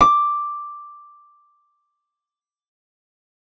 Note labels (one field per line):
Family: keyboard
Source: synthesizer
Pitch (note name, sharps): D6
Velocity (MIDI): 127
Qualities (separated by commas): fast decay